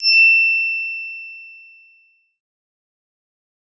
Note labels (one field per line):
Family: synthesizer lead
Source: synthesizer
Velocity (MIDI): 127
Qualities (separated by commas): bright, distorted, fast decay